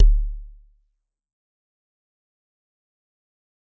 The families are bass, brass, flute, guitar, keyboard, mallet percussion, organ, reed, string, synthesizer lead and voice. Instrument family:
mallet percussion